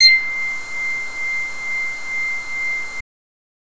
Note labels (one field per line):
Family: bass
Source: synthesizer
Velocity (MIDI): 50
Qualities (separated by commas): distorted